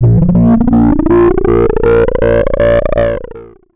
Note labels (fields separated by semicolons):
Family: bass; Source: synthesizer; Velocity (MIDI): 50; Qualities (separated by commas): distorted, long release, multiphonic, tempo-synced